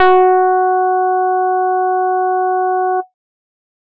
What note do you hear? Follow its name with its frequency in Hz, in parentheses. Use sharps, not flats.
F#4 (370 Hz)